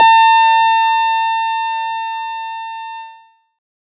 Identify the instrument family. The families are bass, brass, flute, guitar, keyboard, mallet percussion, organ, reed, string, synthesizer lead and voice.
bass